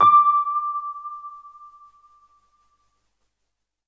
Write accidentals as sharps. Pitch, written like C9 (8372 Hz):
D6 (1175 Hz)